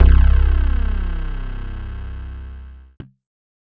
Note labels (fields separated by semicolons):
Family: keyboard; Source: electronic; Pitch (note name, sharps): C1; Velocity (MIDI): 75; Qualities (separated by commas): distorted